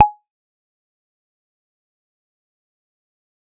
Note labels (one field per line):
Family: bass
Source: synthesizer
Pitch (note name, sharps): G#5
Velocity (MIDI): 75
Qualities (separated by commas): fast decay, percussive